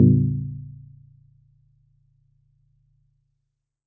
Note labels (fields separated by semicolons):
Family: mallet percussion; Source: acoustic; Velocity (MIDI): 25